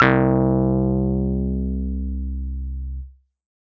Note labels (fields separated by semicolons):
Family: keyboard; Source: electronic; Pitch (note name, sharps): C2; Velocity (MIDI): 100; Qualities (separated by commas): distorted